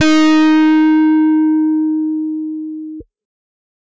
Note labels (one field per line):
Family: guitar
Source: electronic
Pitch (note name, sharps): D#4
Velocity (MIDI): 75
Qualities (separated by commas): bright, distorted